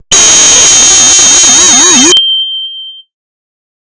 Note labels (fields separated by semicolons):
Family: guitar; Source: electronic; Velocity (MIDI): 127